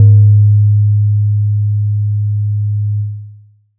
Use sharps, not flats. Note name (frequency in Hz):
G#2 (103.8 Hz)